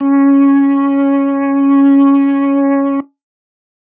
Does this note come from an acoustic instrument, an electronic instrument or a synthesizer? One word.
electronic